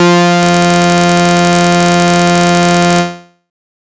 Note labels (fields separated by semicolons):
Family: bass; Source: synthesizer; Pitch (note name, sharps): F3; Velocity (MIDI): 75; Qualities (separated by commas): bright, distorted